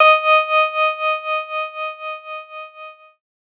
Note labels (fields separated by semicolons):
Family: keyboard; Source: electronic; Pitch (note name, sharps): D#5; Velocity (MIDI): 127